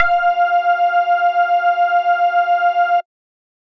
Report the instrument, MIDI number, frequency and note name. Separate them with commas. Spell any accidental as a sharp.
synthesizer bass, 77, 698.5 Hz, F5